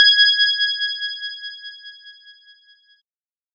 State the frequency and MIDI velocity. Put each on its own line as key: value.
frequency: 1661 Hz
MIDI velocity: 127